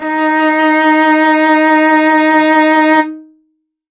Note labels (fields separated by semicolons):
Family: string; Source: acoustic; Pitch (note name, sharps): D#4; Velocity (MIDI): 100; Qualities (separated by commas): reverb